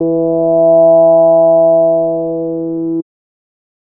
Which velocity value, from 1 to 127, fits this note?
100